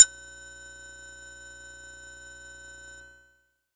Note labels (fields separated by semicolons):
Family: bass; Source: synthesizer; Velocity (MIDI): 25; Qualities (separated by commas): bright, multiphonic, percussive